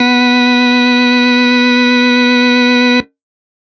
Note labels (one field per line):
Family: organ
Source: electronic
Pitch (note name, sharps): B3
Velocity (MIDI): 25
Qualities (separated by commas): distorted